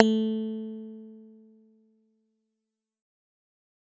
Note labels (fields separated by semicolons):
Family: bass; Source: synthesizer; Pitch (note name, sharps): A3; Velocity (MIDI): 127; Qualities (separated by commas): fast decay